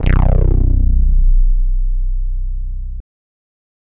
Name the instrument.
synthesizer bass